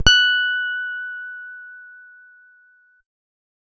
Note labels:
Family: guitar; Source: electronic; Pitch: F#6; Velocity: 100

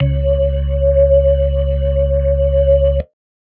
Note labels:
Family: organ; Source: electronic; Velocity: 127

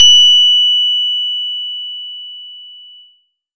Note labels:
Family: guitar; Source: acoustic; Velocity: 50; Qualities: bright

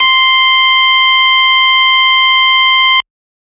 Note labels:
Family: organ; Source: electronic; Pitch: C6; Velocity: 75

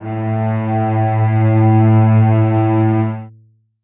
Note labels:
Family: string; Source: acoustic; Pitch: A2; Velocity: 75; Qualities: reverb

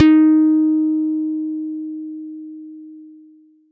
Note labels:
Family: guitar; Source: electronic; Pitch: D#4; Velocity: 25

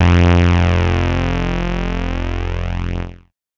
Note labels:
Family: bass; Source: synthesizer; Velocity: 100; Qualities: bright, distorted

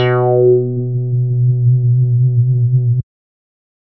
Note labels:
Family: bass; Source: synthesizer; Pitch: B2; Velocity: 127

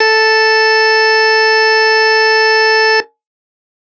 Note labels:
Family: organ; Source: electronic; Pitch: A4; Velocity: 127; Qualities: distorted

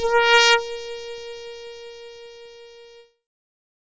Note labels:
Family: keyboard; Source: synthesizer; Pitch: A#4; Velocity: 75; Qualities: bright, distorted

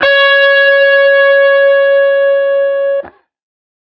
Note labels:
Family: guitar; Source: electronic; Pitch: C#5; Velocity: 127; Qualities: distorted

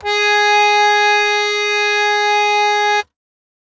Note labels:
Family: keyboard; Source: acoustic; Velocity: 75; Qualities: bright

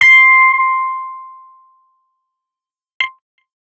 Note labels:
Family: guitar; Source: electronic; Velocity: 127; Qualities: distorted, fast decay

